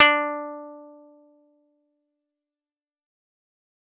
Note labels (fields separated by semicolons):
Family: guitar; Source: acoustic; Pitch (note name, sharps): D4; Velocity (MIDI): 127; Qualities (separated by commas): fast decay, reverb